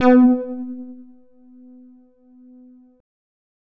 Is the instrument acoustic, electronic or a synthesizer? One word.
synthesizer